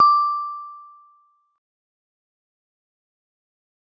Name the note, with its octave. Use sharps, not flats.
D6